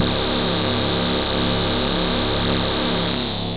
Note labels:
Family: bass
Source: synthesizer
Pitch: C#1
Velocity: 127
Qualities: bright, distorted, long release

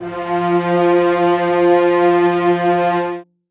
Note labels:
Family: string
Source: acoustic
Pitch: F3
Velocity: 75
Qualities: reverb

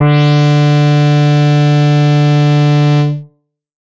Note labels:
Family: bass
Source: synthesizer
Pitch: D3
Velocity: 75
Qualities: distorted

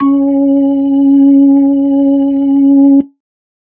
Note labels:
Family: organ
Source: electronic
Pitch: C#4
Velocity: 75

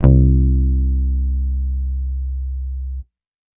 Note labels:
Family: bass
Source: electronic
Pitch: C2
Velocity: 100

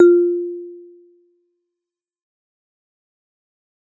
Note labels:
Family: mallet percussion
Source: acoustic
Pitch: F4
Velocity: 127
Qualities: fast decay

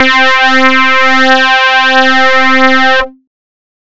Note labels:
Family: bass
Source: synthesizer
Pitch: C4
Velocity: 127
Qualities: bright, distorted

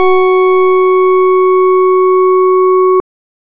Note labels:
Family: organ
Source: electronic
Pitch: F#4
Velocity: 50

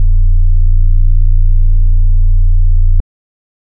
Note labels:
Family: organ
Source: electronic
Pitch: A#0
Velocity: 50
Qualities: dark

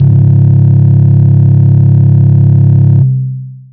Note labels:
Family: guitar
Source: electronic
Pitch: C#1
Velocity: 50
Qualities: bright, distorted, long release

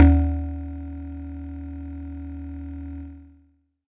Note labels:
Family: mallet percussion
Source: acoustic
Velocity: 75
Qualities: distorted

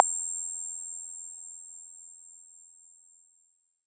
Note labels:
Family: mallet percussion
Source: electronic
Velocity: 25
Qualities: bright, distorted, non-linear envelope

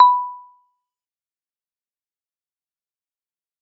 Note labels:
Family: mallet percussion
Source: acoustic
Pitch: B5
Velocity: 75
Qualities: fast decay, percussive

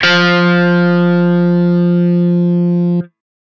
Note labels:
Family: guitar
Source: electronic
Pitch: F3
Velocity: 100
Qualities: bright, distorted

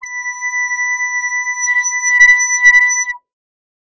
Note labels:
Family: bass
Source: synthesizer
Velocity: 100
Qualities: distorted, non-linear envelope

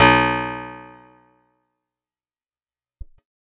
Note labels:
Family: guitar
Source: acoustic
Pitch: B1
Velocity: 100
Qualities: fast decay

